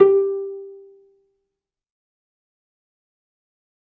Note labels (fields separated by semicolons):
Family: string; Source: acoustic; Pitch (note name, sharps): G4; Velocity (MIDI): 127; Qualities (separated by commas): fast decay, reverb